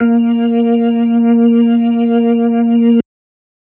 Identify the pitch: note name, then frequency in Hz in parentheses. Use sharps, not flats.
A#3 (233.1 Hz)